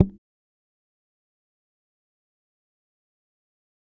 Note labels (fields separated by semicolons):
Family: bass; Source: electronic; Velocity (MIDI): 25; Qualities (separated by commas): fast decay, percussive